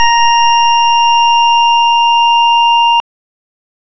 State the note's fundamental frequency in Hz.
932.3 Hz